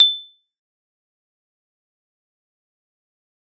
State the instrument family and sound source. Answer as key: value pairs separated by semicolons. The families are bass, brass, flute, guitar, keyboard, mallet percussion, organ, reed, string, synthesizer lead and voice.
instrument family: mallet percussion; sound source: acoustic